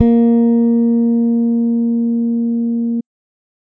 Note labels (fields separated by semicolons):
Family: bass; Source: electronic; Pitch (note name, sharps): A#3; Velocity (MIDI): 50